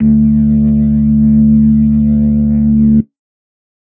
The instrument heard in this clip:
electronic organ